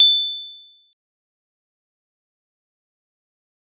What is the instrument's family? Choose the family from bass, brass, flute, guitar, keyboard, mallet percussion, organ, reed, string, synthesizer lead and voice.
mallet percussion